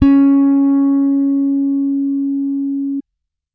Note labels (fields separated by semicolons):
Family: bass; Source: electronic; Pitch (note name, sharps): C#4; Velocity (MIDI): 75